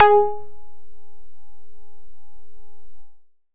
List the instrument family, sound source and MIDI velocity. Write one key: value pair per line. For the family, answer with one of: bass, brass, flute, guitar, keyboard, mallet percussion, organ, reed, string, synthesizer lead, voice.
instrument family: bass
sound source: synthesizer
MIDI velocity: 25